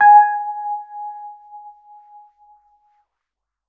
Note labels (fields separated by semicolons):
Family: keyboard; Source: electronic; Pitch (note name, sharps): G#5; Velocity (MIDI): 75; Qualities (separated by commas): non-linear envelope